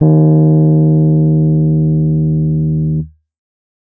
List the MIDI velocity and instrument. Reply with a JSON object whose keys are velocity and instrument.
{"velocity": 100, "instrument": "electronic keyboard"}